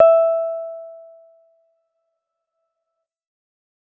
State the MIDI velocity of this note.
50